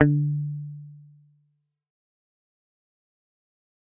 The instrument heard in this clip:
electronic guitar